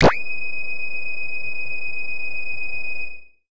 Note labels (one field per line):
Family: bass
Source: synthesizer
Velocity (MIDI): 25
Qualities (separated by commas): distorted